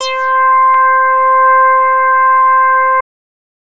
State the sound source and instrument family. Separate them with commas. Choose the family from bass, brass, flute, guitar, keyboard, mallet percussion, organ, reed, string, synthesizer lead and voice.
synthesizer, bass